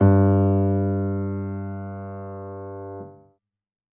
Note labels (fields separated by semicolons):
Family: keyboard; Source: acoustic; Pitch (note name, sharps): G2; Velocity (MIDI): 25